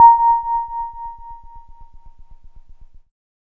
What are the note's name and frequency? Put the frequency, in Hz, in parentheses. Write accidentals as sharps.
A#5 (932.3 Hz)